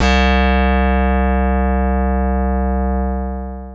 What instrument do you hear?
electronic keyboard